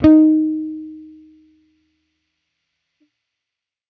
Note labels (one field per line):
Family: bass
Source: electronic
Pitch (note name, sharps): D#4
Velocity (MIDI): 25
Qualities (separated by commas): distorted